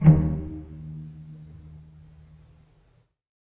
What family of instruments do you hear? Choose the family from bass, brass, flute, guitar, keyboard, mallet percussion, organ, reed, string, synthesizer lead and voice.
string